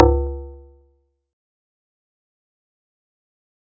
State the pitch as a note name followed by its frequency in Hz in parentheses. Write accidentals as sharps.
C#2 (69.3 Hz)